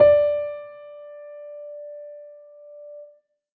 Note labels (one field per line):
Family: keyboard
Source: acoustic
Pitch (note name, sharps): D5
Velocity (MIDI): 75